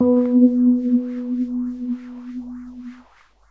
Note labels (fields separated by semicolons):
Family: keyboard; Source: electronic; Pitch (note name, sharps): B3; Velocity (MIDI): 25; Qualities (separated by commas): dark, non-linear envelope